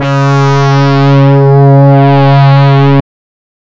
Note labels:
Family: reed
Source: synthesizer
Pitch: C#3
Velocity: 100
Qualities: distorted, non-linear envelope

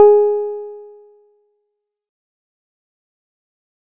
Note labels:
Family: guitar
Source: synthesizer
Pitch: G#4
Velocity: 50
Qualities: dark, fast decay

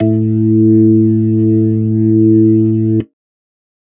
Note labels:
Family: organ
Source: electronic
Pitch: A2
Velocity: 127

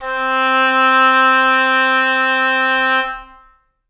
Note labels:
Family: reed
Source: acoustic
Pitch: C4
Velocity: 75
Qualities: reverb

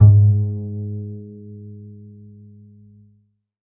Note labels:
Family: string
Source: acoustic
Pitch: G#2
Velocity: 100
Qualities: dark, reverb

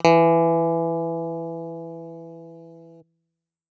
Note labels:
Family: guitar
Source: electronic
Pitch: E3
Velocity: 127

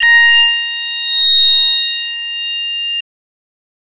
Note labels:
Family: voice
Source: synthesizer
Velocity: 127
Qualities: bright, distorted

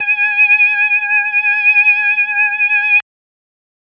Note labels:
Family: organ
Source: electronic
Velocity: 127

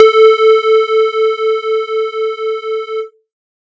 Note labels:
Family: synthesizer lead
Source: synthesizer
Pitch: A4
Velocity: 127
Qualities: distorted

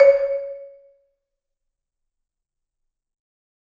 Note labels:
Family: mallet percussion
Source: acoustic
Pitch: C#5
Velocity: 100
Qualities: percussive, reverb

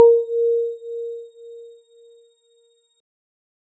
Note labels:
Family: keyboard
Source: electronic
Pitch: A#4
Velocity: 100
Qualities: dark

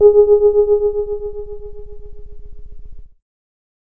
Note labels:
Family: keyboard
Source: electronic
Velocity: 75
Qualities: dark

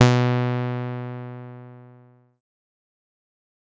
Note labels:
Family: bass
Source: synthesizer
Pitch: B2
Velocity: 100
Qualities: distorted, fast decay

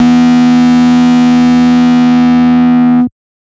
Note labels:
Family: bass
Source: synthesizer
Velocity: 50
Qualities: bright, distorted, multiphonic

